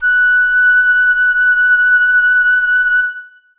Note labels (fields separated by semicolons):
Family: flute; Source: acoustic; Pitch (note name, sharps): F#6; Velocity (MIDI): 100; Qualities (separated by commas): reverb